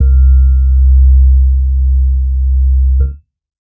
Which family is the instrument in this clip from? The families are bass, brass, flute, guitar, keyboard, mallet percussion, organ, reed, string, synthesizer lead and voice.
keyboard